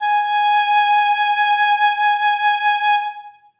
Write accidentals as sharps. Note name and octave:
G#5